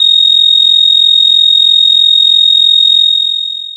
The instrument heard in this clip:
synthesizer bass